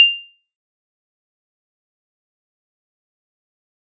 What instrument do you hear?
acoustic mallet percussion instrument